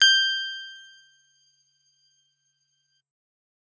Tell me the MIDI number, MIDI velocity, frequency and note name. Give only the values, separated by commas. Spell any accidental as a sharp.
91, 100, 1568 Hz, G6